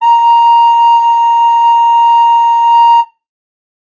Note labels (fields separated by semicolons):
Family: flute; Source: acoustic; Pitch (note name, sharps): A#5; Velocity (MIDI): 100